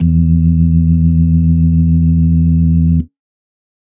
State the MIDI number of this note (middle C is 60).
40